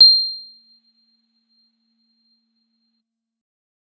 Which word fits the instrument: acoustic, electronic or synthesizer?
electronic